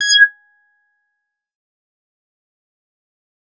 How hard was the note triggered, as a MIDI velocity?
100